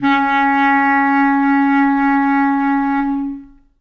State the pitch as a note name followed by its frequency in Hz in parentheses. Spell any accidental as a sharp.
C#4 (277.2 Hz)